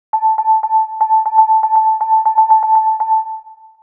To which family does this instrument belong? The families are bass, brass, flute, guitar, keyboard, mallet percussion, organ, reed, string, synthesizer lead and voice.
mallet percussion